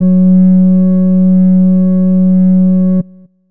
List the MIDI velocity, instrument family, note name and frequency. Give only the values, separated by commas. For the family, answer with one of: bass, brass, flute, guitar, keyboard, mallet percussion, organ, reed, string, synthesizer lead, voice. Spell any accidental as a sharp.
127, flute, F#3, 185 Hz